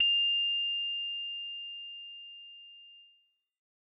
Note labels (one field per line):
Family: bass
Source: synthesizer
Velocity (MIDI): 100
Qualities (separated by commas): bright, distorted